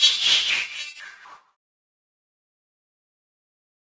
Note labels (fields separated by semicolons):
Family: keyboard; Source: electronic; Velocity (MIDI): 100; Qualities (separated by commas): distorted, fast decay, non-linear envelope